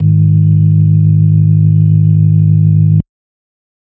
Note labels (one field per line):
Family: organ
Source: electronic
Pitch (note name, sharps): G#1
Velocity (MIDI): 50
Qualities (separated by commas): dark, distorted